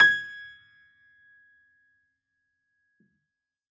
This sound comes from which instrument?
acoustic keyboard